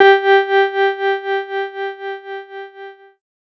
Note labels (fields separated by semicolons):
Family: keyboard; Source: electronic; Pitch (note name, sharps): G4; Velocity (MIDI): 100